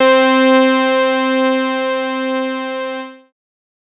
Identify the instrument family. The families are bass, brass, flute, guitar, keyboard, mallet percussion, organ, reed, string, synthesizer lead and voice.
bass